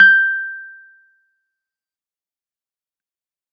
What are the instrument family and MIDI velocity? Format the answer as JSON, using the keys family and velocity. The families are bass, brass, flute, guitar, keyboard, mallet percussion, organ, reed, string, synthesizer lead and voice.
{"family": "keyboard", "velocity": 100}